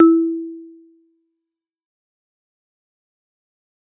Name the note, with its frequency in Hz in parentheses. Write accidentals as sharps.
E4 (329.6 Hz)